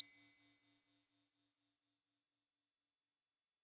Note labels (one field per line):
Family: mallet percussion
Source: electronic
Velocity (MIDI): 100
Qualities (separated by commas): bright, multiphonic